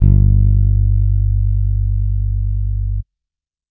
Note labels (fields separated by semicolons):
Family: bass; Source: electronic; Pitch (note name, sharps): G1; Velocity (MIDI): 50